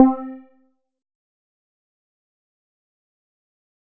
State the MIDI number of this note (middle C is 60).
60